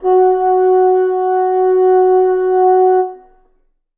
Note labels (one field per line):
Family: reed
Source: acoustic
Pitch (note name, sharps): F#4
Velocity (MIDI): 25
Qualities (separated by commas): reverb